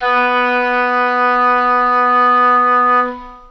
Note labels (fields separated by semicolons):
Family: reed; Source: acoustic; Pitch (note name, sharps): B3; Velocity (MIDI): 50; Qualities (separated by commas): long release, reverb